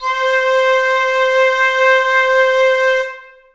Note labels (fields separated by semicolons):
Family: flute; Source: acoustic; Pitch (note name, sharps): C5; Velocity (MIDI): 100; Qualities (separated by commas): reverb